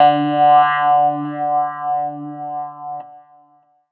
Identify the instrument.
electronic keyboard